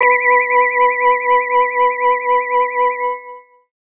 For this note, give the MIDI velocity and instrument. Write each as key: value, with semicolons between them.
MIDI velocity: 75; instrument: electronic organ